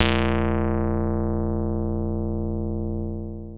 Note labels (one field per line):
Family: keyboard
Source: electronic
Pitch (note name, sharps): B0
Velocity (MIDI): 25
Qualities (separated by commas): distorted, long release